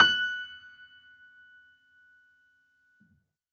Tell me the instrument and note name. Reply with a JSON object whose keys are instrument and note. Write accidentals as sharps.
{"instrument": "acoustic keyboard", "note": "F#6"}